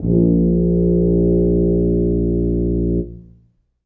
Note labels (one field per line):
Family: brass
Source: acoustic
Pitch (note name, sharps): A#1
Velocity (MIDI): 50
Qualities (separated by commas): dark, reverb